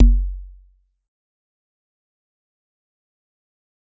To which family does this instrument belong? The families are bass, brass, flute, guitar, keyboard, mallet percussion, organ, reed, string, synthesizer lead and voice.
mallet percussion